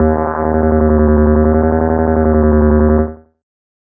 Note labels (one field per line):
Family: bass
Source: synthesizer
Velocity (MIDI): 75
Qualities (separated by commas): distorted, tempo-synced